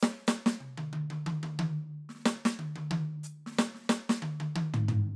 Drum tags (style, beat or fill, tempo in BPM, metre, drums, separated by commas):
New Orleans funk, fill, 93 BPM, 4/4, hi-hat pedal, snare, high tom, mid tom, floor tom